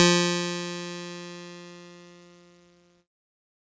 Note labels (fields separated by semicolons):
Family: keyboard; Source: electronic; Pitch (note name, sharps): F3; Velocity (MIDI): 100; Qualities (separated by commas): bright, distorted